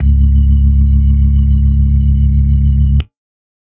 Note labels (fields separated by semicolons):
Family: organ; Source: electronic; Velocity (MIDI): 50; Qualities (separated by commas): dark, reverb